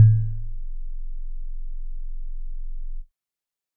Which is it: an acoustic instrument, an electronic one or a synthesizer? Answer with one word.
electronic